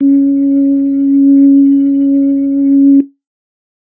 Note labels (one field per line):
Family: organ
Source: electronic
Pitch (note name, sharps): C#4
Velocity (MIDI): 50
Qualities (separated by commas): dark